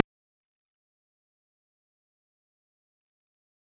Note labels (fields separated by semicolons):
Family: bass; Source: synthesizer; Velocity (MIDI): 50; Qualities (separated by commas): fast decay, percussive